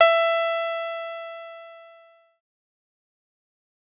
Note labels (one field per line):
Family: bass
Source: synthesizer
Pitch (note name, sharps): E5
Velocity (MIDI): 100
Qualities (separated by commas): bright, distorted, fast decay